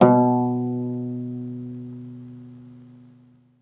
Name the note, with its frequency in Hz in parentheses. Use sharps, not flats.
B2 (123.5 Hz)